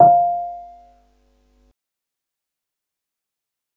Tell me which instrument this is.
electronic keyboard